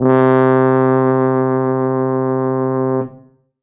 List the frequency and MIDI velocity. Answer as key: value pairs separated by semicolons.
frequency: 130.8 Hz; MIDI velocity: 127